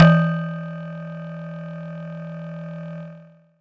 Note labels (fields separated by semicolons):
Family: mallet percussion; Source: acoustic; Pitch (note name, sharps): E3; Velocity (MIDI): 127; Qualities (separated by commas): distorted